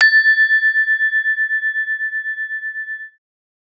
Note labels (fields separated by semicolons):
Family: mallet percussion; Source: acoustic; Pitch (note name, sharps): A6; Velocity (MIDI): 50